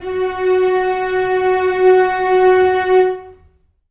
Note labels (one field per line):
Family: string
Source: acoustic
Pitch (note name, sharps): F#4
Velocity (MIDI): 50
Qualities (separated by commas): reverb